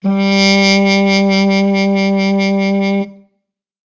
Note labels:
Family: brass; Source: acoustic; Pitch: G3; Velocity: 100

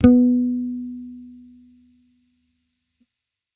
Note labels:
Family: bass; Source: electronic; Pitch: B3; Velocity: 25

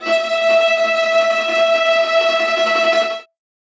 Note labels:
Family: string; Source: acoustic; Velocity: 127; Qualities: bright, non-linear envelope, reverb

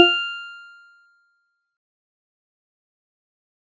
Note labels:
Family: mallet percussion; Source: acoustic; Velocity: 75; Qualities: fast decay, percussive

